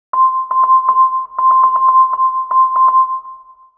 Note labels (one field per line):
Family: mallet percussion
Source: synthesizer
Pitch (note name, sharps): C6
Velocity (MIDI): 25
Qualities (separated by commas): long release, multiphonic, percussive, tempo-synced